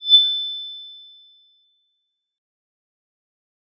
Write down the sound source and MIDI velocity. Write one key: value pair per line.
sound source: electronic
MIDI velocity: 127